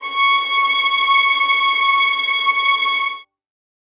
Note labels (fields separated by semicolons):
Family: string; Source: acoustic; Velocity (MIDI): 127; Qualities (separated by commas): reverb